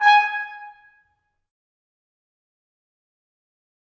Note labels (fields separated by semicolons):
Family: brass; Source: acoustic; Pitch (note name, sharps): G#5; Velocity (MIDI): 75; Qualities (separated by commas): fast decay, percussive, reverb